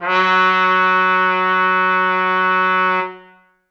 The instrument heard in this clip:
acoustic brass instrument